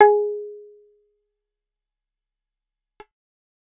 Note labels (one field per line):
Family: guitar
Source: acoustic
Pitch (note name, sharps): G#4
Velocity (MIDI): 100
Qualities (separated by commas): fast decay, percussive